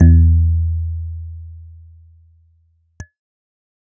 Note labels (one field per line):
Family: keyboard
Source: electronic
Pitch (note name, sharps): E2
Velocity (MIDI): 50